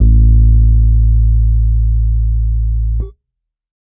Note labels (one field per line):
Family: keyboard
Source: electronic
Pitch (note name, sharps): A1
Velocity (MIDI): 50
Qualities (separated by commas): dark